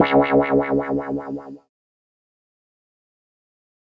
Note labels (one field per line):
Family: keyboard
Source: synthesizer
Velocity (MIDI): 127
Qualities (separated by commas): distorted, fast decay